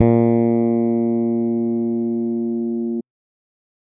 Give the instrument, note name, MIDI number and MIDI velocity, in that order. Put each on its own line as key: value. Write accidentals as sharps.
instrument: electronic bass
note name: A#2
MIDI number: 46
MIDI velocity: 75